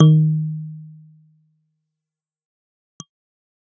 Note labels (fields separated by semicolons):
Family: keyboard; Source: electronic; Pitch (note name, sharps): D#3; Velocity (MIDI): 50; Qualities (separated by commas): fast decay